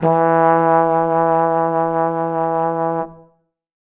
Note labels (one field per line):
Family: brass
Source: acoustic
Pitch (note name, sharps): E3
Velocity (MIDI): 25